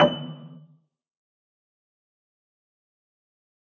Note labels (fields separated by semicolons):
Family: keyboard; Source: acoustic; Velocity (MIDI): 25; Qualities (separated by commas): fast decay, percussive, reverb